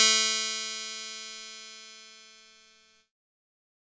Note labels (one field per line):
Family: keyboard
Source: electronic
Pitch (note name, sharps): A3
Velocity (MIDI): 100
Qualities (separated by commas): bright, distorted